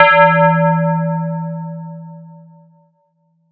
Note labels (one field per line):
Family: mallet percussion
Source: electronic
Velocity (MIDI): 127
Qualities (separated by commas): multiphonic